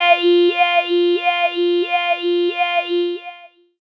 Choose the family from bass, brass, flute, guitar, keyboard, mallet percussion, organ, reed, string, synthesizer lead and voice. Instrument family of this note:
voice